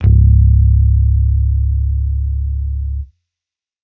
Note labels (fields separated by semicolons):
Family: bass; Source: electronic; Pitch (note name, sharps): C#1; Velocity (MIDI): 50; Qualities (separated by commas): distorted